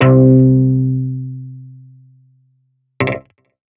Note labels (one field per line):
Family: guitar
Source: electronic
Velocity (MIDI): 75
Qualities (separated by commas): distorted